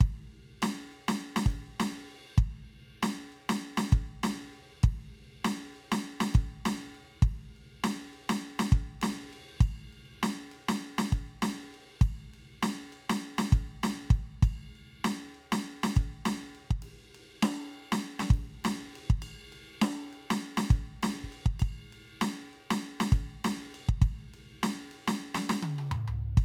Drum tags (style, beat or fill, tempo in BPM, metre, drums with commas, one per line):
rock
beat
100 BPM
4/4
crash, ride, ride bell, snare, high tom, mid tom, floor tom, kick